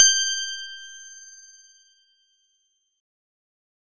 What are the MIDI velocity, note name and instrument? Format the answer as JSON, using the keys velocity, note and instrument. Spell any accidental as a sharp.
{"velocity": 50, "note": "G6", "instrument": "synthesizer lead"}